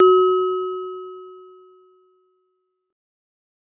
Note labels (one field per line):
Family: mallet percussion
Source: acoustic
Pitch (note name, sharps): F#4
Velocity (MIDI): 75